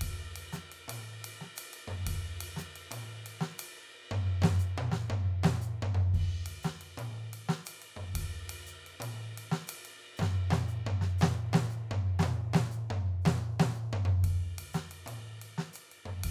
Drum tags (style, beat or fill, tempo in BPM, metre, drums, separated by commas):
Latin, beat, 118 BPM, 4/4, ride, hi-hat pedal, snare, mid tom, floor tom, kick